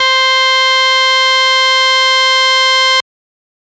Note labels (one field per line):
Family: organ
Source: electronic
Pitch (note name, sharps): C5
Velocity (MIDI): 127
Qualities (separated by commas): bright, distorted